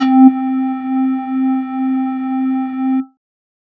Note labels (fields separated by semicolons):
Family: flute; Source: synthesizer; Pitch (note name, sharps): C4; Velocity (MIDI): 50; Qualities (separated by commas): distorted